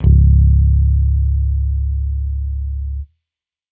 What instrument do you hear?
electronic bass